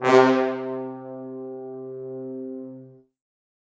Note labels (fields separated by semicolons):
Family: brass; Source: acoustic; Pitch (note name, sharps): C3; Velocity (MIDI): 127; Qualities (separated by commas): bright, reverb